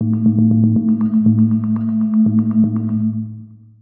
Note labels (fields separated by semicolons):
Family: mallet percussion; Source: synthesizer; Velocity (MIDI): 100; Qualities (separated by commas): dark, long release, multiphonic, percussive, tempo-synced